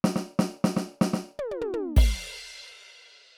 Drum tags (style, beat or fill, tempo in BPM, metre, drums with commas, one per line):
rock
beat
120 BPM
4/4
crash, ride, snare, high tom, mid tom, kick